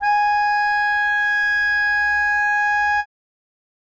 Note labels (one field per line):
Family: reed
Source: acoustic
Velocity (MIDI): 50